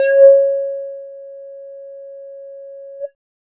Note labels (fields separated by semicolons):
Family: bass; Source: synthesizer; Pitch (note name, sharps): C#5; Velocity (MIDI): 50; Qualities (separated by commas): dark, distorted